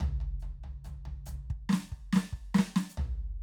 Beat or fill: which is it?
fill